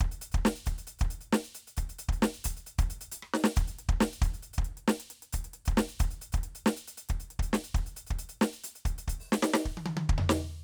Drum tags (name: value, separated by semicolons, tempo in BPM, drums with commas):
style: rock; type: beat; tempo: 135 BPM; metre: 4/4; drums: closed hi-hat, open hi-hat, hi-hat pedal, snare, cross-stick, high tom, floor tom, kick